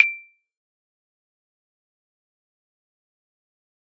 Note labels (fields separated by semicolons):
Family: mallet percussion; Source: acoustic; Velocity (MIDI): 127; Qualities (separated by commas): fast decay, percussive